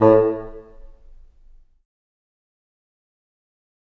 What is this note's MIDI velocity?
100